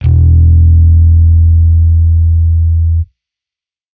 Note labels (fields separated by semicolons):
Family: bass; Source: electronic; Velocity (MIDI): 50; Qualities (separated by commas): distorted